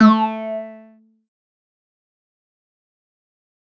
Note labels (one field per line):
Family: bass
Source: synthesizer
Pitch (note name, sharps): A3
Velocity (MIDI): 25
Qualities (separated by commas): distorted, fast decay